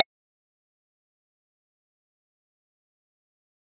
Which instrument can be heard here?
acoustic mallet percussion instrument